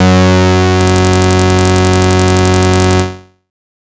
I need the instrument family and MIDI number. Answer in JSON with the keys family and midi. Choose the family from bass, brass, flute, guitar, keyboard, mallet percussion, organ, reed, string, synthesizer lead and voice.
{"family": "bass", "midi": 42}